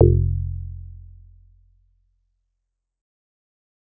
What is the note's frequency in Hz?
43.65 Hz